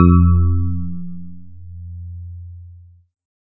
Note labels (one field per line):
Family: keyboard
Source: electronic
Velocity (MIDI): 127